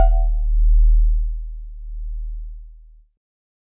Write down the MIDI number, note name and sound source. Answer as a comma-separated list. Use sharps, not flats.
27, D#1, electronic